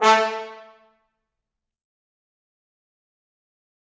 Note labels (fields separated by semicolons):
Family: brass; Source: acoustic; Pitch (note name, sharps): A3; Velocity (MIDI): 127; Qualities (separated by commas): bright, fast decay, percussive, reverb